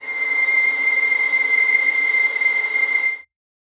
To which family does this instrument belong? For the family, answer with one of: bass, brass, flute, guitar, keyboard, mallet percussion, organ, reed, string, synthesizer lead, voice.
string